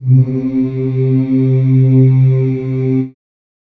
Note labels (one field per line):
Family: voice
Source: acoustic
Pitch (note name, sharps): C3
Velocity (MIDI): 75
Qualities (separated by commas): dark, reverb